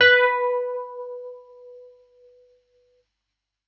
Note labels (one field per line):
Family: keyboard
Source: electronic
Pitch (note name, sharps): B4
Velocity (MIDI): 100